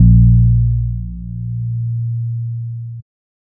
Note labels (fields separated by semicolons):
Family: bass; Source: synthesizer; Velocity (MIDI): 75